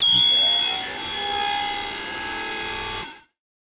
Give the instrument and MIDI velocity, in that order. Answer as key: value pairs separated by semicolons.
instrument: synthesizer lead; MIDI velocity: 127